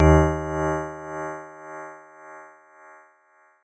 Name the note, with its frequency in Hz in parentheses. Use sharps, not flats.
D#2 (77.78 Hz)